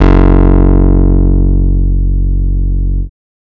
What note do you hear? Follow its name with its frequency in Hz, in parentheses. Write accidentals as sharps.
F#1 (46.25 Hz)